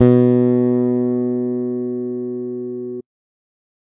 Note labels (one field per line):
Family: bass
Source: electronic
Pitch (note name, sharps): B2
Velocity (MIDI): 127